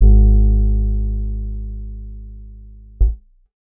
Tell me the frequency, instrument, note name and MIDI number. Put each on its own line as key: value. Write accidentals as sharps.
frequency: 51.91 Hz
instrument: acoustic guitar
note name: G#1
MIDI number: 32